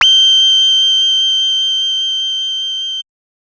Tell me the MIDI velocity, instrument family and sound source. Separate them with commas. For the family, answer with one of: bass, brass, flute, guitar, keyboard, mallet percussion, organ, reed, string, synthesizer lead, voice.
25, bass, synthesizer